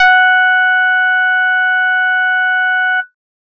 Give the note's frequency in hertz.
740 Hz